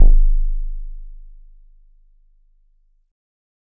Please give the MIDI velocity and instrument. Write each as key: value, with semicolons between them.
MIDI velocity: 50; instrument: electronic keyboard